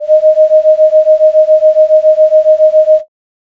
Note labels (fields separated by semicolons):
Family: flute; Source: synthesizer; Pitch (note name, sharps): D#5; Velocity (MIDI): 25